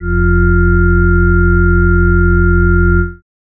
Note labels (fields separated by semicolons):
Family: organ; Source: electronic; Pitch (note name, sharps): F1; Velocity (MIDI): 75